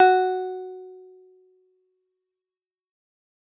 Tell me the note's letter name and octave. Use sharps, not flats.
F#4